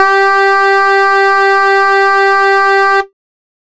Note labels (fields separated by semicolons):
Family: bass; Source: synthesizer; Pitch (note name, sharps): G4; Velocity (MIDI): 127; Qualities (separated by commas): bright, distorted, multiphonic, tempo-synced